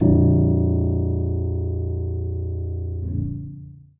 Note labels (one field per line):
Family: keyboard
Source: acoustic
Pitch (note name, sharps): A#0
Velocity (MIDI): 50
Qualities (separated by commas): dark, reverb